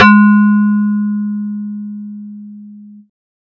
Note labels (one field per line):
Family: bass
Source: synthesizer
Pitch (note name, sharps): G#3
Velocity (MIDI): 100